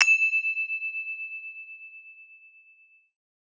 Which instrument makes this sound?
acoustic mallet percussion instrument